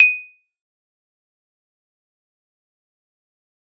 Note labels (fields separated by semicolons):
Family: mallet percussion; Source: acoustic; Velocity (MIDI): 100; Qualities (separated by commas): bright, fast decay, percussive